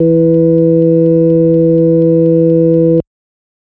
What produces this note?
electronic organ